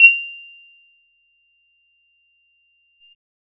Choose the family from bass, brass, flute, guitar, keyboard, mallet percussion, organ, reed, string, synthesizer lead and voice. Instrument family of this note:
bass